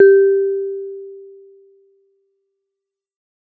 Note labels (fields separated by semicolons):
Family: mallet percussion; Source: acoustic; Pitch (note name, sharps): G4; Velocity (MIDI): 75; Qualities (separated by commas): dark